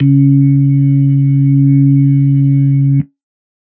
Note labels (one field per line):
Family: organ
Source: electronic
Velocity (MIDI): 100